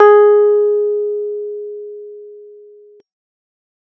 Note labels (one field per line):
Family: keyboard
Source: electronic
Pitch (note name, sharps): G#4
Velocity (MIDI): 127